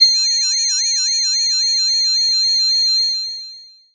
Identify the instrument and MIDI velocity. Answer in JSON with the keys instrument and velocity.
{"instrument": "synthesizer voice", "velocity": 50}